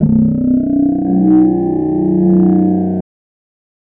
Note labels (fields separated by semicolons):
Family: voice; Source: synthesizer; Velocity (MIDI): 127; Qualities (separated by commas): distorted